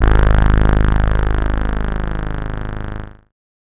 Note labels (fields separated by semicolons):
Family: bass; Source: synthesizer; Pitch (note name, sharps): G#0; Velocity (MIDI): 25; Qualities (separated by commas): bright, distorted